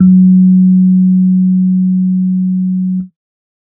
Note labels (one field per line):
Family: keyboard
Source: electronic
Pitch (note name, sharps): F#3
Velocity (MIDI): 25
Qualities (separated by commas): dark